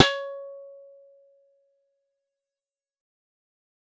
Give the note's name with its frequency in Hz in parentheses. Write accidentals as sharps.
C#5 (554.4 Hz)